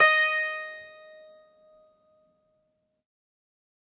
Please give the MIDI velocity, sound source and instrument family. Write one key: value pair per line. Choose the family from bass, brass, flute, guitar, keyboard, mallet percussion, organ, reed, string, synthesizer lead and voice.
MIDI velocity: 50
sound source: acoustic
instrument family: guitar